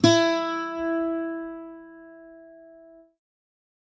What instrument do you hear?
acoustic guitar